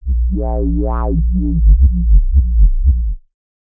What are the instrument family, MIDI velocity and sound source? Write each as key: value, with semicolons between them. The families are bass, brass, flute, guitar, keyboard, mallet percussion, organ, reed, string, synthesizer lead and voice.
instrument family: bass; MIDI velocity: 50; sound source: synthesizer